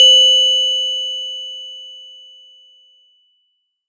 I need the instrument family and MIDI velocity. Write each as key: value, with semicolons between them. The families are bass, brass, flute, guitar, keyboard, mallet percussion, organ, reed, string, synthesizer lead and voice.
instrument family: mallet percussion; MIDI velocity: 50